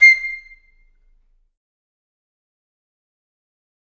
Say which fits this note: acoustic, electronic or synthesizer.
acoustic